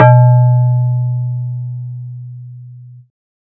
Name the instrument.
synthesizer bass